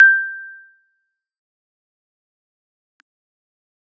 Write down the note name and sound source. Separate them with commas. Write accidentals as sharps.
G6, electronic